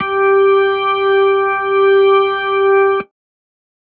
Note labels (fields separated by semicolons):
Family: organ; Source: electronic; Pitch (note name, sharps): G4; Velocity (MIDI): 75